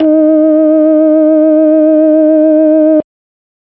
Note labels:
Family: organ; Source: electronic; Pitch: D#4; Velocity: 100

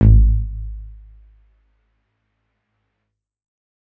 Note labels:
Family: keyboard; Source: electronic; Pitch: G#1; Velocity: 75; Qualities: dark

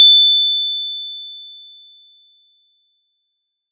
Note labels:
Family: mallet percussion; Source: acoustic; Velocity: 50; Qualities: bright

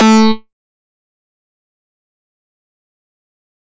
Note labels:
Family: bass; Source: synthesizer; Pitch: A3; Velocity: 127; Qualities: fast decay, percussive

